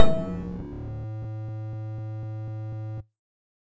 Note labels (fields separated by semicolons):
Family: bass; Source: synthesizer; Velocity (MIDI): 50; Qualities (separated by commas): distorted